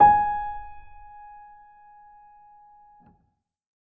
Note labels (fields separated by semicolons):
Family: keyboard; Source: acoustic; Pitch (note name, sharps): G#5; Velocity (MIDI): 25; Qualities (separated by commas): reverb